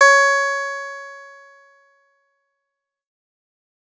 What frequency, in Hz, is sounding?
554.4 Hz